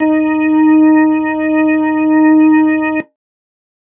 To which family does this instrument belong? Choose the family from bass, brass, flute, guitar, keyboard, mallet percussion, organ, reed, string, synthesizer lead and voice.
organ